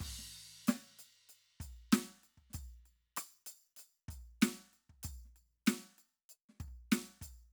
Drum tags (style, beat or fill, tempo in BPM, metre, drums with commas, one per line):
soul
beat
96 BPM
4/4
crash, percussion, snare, cross-stick, kick